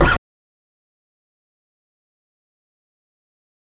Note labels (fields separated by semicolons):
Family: bass; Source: electronic; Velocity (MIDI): 50; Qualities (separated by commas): fast decay, percussive, reverb